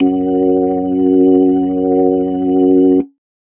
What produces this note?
electronic organ